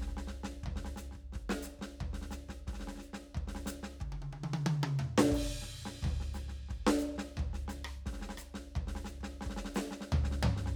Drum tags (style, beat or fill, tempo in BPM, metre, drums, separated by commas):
samba, beat, 89 BPM, 4/4, crash, open hi-hat, hi-hat pedal, snare, cross-stick, high tom, mid tom, floor tom, kick